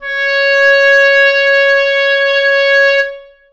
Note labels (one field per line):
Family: reed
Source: acoustic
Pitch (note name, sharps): C#5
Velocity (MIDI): 127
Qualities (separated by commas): reverb